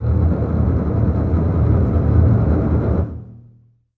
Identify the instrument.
acoustic string instrument